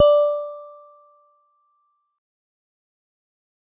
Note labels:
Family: mallet percussion; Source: acoustic; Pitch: D5; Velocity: 50; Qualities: fast decay

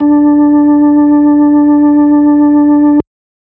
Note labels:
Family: organ; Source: electronic; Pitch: D4; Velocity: 127

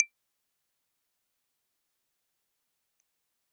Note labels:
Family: keyboard; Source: electronic; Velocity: 100; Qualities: fast decay, percussive

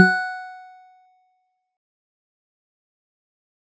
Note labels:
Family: mallet percussion; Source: acoustic; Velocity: 75; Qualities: fast decay, percussive

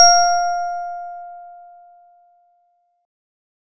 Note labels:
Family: organ; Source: electronic; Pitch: F5; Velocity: 127; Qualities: bright

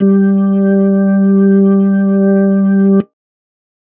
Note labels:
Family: organ; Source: electronic; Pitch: G3; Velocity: 25; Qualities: dark

